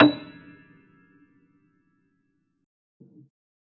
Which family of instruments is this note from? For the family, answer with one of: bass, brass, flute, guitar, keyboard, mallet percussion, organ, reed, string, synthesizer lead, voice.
keyboard